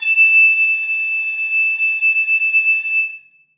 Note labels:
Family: flute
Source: acoustic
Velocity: 127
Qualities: reverb

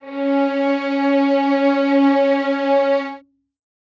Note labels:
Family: string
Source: acoustic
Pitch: C#4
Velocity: 50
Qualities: reverb

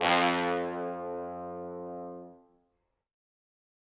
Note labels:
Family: brass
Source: acoustic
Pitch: F2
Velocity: 50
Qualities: bright, reverb

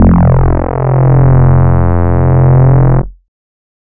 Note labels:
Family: bass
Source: synthesizer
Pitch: F1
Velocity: 50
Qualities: distorted

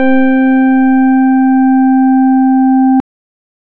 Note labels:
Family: organ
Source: electronic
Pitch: C4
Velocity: 75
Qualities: dark

